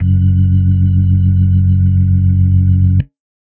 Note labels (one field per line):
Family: organ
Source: electronic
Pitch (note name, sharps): F#1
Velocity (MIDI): 50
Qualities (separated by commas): dark, reverb